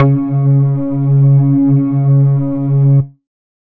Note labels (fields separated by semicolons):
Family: bass; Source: synthesizer; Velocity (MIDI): 75